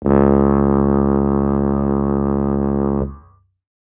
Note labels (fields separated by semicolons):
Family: brass; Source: acoustic; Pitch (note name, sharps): C#2; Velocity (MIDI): 75